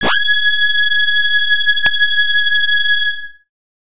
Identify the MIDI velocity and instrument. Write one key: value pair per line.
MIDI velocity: 127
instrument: synthesizer bass